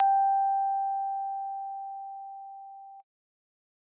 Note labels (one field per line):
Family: keyboard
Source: acoustic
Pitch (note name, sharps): G5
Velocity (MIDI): 50